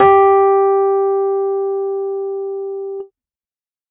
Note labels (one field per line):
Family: keyboard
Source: electronic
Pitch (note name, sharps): G4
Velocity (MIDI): 127